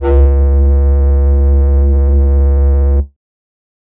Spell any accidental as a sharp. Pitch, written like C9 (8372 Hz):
C#2 (69.3 Hz)